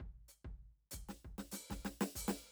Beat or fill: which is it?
fill